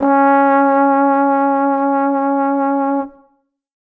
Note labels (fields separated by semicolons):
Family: brass; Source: acoustic; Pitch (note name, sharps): C#4; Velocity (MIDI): 25